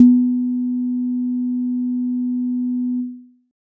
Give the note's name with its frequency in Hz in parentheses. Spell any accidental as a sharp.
B3 (246.9 Hz)